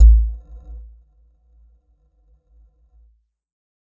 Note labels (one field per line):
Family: mallet percussion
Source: electronic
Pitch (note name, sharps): A1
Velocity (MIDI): 50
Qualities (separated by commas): dark, non-linear envelope, percussive